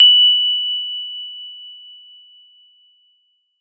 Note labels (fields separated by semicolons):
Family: mallet percussion; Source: acoustic; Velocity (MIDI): 75; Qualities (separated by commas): bright